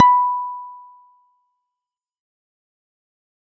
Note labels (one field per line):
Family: guitar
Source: electronic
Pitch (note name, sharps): B5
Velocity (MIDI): 50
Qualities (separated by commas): fast decay